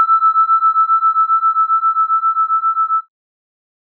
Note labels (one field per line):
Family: organ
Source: electronic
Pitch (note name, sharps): E6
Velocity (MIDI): 50